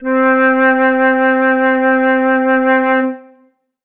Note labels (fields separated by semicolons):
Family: flute; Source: acoustic; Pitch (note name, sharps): C4; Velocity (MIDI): 75; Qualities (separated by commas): reverb